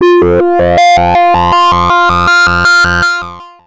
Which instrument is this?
synthesizer bass